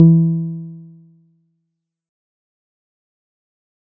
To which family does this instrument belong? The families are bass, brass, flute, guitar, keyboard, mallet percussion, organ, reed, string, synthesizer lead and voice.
guitar